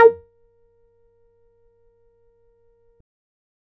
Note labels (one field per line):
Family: bass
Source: synthesizer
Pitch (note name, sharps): A#4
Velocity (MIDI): 25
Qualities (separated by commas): distorted, percussive